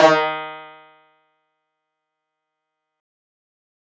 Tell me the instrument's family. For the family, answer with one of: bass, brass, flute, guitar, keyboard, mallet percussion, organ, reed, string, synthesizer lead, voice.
guitar